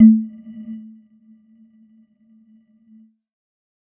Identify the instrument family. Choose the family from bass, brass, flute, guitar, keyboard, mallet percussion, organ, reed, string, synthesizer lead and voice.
mallet percussion